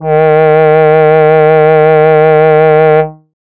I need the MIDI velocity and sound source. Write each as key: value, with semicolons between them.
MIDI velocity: 127; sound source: synthesizer